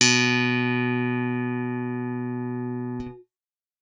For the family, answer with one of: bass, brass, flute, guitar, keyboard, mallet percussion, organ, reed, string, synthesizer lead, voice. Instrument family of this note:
guitar